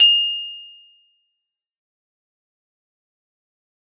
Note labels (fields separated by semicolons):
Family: guitar; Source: acoustic; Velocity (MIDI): 127; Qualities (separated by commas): bright, fast decay, percussive, reverb